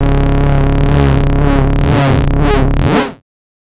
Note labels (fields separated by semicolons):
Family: bass; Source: synthesizer; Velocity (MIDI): 25; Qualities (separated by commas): distorted, non-linear envelope